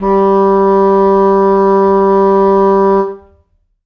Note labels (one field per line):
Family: reed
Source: acoustic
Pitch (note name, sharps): G3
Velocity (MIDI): 50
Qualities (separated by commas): reverb